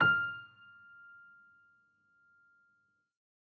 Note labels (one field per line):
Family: keyboard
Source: acoustic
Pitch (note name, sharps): F6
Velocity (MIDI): 25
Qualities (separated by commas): percussive